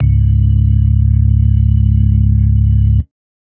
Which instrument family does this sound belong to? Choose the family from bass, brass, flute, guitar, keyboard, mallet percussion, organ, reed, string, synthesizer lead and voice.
organ